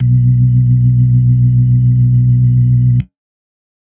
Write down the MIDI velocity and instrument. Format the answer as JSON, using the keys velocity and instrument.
{"velocity": 100, "instrument": "electronic organ"}